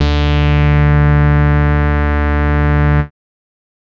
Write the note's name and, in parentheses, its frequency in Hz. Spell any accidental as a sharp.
D2 (73.42 Hz)